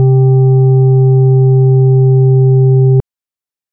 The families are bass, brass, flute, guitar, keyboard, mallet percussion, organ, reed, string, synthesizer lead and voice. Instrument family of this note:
organ